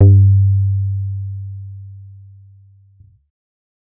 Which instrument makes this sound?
synthesizer bass